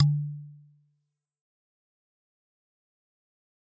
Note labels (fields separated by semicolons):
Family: mallet percussion; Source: acoustic; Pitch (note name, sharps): D3; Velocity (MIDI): 127; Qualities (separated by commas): fast decay, percussive